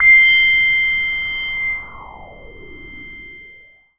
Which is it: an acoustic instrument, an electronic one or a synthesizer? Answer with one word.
synthesizer